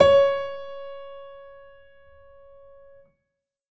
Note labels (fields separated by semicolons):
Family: keyboard; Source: acoustic; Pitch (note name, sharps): C#5; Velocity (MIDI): 127; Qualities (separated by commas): reverb